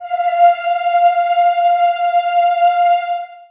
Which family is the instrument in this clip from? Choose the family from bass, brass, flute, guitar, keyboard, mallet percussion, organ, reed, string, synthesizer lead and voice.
voice